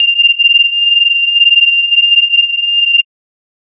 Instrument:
electronic mallet percussion instrument